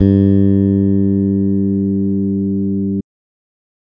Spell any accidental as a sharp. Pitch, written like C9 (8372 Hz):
G2 (98 Hz)